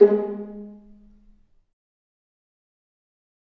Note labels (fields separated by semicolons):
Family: string; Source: acoustic; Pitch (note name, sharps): G#3; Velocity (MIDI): 100; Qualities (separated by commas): dark, fast decay, percussive, reverb